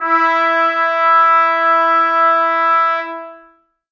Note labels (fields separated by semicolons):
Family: brass; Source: acoustic; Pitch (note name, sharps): E4; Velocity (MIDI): 100; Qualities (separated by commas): bright, long release, reverb